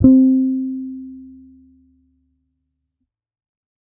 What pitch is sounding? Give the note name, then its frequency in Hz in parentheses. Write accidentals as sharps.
C4 (261.6 Hz)